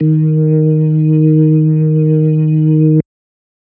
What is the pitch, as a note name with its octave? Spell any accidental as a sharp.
D#3